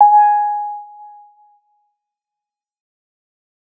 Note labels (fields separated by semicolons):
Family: bass; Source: synthesizer; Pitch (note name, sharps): G#5; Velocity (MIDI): 75; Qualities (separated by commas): fast decay